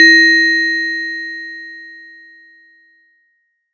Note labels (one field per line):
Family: mallet percussion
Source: acoustic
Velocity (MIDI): 100